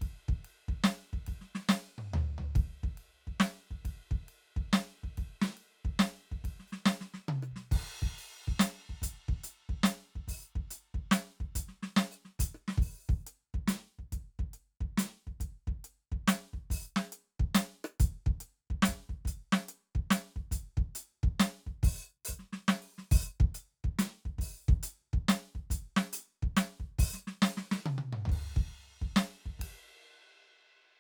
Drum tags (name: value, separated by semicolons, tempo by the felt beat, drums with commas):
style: rock; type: beat; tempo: 46.7 dotted-quarter beats per minute (140 eighth notes per minute); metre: 6/8; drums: crash, ride, closed hi-hat, open hi-hat, hi-hat pedal, snare, cross-stick, high tom, mid tom, floor tom, kick